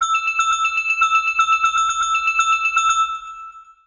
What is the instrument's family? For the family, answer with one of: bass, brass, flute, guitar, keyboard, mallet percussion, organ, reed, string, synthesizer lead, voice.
mallet percussion